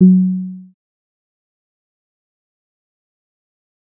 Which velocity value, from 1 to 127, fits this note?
25